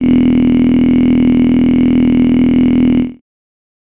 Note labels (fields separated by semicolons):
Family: voice; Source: synthesizer; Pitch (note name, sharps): E1; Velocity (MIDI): 75; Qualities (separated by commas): bright